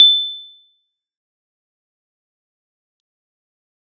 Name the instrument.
electronic keyboard